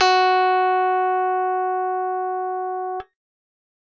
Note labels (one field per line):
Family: keyboard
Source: electronic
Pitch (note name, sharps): F#4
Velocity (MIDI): 25